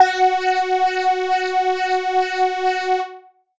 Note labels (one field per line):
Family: keyboard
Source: electronic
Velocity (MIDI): 127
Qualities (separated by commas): bright, distorted